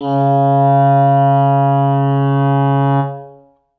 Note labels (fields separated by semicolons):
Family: reed; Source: acoustic; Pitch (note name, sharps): C#3; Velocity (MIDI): 100; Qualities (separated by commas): reverb